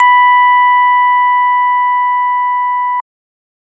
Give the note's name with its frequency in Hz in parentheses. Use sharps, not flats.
B5 (987.8 Hz)